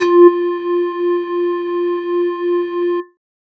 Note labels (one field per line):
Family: flute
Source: synthesizer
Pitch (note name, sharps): F4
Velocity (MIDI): 50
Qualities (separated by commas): distorted